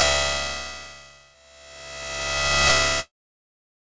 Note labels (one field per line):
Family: guitar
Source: electronic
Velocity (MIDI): 100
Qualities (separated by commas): bright, distorted